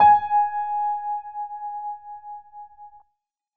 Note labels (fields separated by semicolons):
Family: keyboard; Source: electronic; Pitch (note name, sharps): G#5; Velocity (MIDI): 75